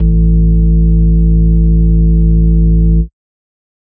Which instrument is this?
electronic organ